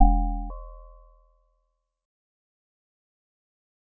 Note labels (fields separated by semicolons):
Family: mallet percussion; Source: synthesizer; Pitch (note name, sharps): E1; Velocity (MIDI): 25; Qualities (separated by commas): fast decay, multiphonic